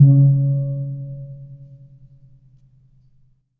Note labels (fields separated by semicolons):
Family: mallet percussion; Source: acoustic; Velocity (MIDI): 75; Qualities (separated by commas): reverb